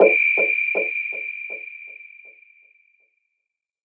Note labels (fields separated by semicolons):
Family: synthesizer lead; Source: synthesizer; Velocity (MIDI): 50; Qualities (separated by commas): non-linear envelope, reverb